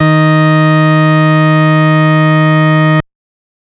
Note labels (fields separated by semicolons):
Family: organ; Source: electronic; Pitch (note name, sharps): D#3; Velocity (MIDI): 127; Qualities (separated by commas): bright, distorted